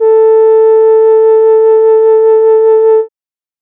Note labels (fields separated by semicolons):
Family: keyboard; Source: synthesizer; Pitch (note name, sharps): A4; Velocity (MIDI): 75